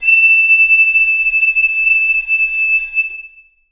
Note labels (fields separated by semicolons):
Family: flute; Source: acoustic; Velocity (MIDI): 25; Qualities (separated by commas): bright, reverb